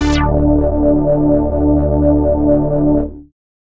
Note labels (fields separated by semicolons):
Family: bass; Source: synthesizer; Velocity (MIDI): 127; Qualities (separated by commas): bright, distorted